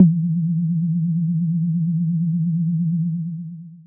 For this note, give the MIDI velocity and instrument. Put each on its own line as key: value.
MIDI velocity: 127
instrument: synthesizer bass